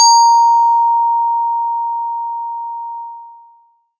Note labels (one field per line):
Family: mallet percussion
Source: electronic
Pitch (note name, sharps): A#5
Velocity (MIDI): 50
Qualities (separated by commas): long release, multiphonic